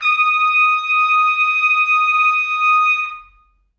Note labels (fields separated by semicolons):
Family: brass; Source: acoustic; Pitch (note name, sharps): D#6; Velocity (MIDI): 25; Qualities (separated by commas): reverb